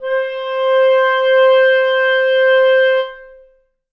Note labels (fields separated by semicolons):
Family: reed; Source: acoustic; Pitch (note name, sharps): C5; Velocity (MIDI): 100; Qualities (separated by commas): long release, reverb